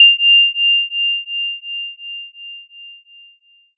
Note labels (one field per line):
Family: mallet percussion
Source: electronic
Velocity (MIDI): 75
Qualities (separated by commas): bright, multiphonic